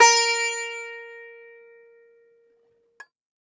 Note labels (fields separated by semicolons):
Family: guitar; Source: acoustic; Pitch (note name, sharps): A#4; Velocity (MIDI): 100; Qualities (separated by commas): bright, multiphonic, reverb